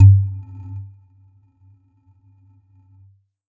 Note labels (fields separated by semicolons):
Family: mallet percussion; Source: electronic; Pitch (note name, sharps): G2; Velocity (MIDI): 50; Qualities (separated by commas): dark, non-linear envelope, percussive